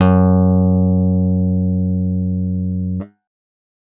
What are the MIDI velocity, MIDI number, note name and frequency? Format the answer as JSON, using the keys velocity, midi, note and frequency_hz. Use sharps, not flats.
{"velocity": 100, "midi": 42, "note": "F#2", "frequency_hz": 92.5}